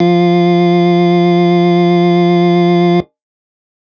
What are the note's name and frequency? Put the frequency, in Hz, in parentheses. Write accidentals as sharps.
F3 (174.6 Hz)